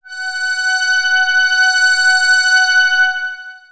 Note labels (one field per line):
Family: synthesizer lead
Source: synthesizer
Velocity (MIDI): 127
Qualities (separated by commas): bright, long release, non-linear envelope